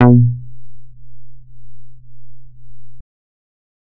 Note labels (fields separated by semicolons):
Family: bass; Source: synthesizer; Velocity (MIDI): 100